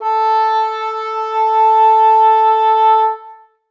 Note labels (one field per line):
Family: reed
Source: acoustic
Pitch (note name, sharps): A4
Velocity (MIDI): 127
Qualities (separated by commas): reverb